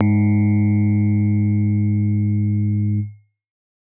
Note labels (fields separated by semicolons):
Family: keyboard; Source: acoustic; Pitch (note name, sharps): G#2; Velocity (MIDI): 100